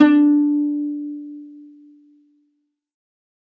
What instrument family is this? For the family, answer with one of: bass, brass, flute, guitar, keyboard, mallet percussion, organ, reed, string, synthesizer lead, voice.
string